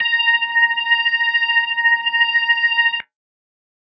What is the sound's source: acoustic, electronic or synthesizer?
electronic